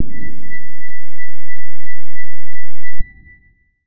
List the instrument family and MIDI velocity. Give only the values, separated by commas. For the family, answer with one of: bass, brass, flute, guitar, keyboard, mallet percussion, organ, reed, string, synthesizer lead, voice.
guitar, 100